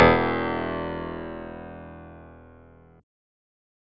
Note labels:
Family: synthesizer lead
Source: synthesizer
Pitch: E1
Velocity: 25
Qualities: bright, distorted

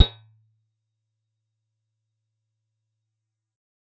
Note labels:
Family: guitar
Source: acoustic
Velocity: 100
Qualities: percussive

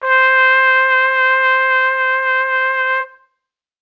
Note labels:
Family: brass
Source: acoustic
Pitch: C5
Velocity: 50

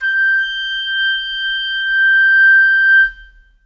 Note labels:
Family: reed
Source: acoustic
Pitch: G6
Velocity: 50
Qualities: reverb

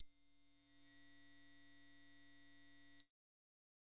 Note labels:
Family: bass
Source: synthesizer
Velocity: 50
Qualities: bright, distorted

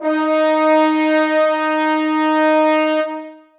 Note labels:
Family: brass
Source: acoustic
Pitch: D#4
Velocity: 127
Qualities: reverb

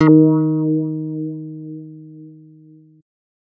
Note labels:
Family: bass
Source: synthesizer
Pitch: D#3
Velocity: 100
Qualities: distorted

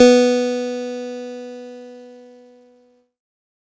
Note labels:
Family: keyboard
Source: electronic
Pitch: B3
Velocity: 75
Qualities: bright, distorted

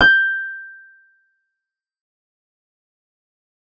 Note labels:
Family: keyboard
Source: synthesizer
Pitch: G6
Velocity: 100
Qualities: fast decay

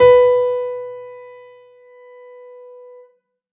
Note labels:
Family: keyboard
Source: acoustic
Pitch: B4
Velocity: 100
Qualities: reverb

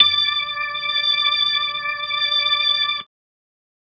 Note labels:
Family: organ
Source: electronic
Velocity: 127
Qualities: bright

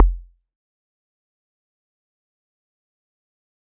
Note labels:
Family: mallet percussion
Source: acoustic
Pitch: F1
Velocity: 100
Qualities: fast decay, percussive

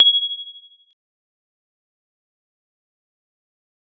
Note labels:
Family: keyboard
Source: electronic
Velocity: 50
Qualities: bright, fast decay, percussive

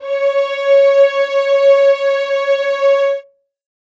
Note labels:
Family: string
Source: acoustic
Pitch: C#5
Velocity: 50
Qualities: reverb

